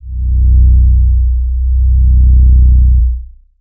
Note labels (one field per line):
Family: bass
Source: synthesizer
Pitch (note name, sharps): B0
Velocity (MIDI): 75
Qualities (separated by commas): distorted, long release, tempo-synced